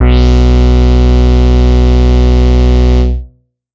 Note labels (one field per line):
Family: bass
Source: synthesizer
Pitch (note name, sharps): B1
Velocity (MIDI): 75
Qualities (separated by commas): distorted